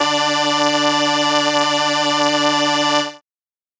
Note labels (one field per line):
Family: keyboard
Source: synthesizer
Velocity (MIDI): 75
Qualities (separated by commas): bright